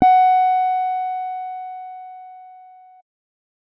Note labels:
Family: keyboard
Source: electronic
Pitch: F#5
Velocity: 25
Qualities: dark

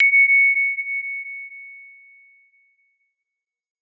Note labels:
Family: mallet percussion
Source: acoustic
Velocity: 127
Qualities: bright, non-linear envelope

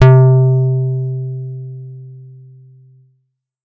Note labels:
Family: guitar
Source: electronic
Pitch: C3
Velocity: 75

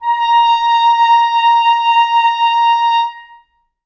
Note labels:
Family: reed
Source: acoustic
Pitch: A#5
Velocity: 127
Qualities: reverb

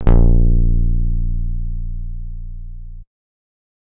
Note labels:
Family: guitar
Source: electronic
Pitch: A#0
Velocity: 100

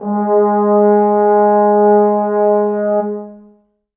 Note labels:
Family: brass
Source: acoustic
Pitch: G#3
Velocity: 75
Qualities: long release, reverb

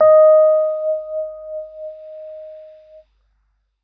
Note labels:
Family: keyboard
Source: electronic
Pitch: D#5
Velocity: 50

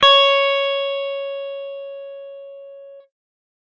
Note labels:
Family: guitar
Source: electronic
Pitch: C#5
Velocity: 100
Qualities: distorted

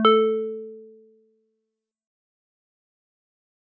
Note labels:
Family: mallet percussion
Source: acoustic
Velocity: 50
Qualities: dark, fast decay, multiphonic

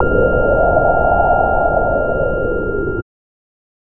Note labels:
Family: bass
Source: synthesizer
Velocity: 25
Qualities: distorted

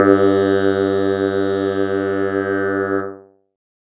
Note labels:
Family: keyboard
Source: electronic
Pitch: G2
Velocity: 75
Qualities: distorted, multiphonic

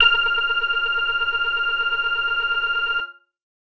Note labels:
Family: keyboard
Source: electronic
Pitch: F6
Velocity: 75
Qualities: distorted

